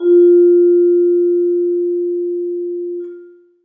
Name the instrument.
acoustic mallet percussion instrument